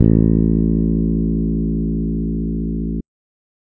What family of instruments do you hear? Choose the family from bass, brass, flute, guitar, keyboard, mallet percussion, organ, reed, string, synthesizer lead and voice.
bass